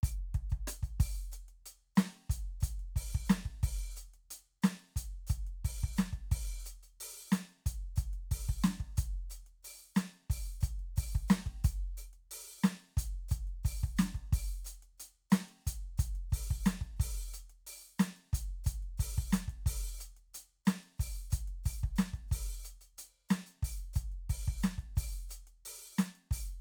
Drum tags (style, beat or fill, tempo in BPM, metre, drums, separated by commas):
hip-hop, beat, 90 BPM, 4/4, closed hi-hat, open hi-hat, hi-hat pedal, snare, cross-stick, kick